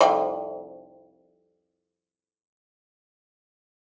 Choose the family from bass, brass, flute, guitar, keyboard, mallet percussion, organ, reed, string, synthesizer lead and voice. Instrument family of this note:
guitar